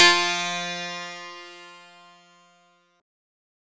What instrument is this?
synthesizer lead